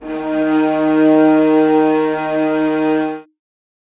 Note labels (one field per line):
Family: string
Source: acoustic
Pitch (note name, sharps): D#3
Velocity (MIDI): 25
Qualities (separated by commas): reverb